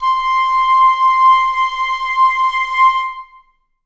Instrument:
acoustic reed instrument